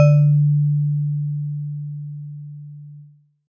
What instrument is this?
acoustic mallet percussion instrument